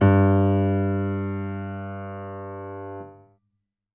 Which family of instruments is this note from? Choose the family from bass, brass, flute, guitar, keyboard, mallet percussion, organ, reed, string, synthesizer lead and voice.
keyboard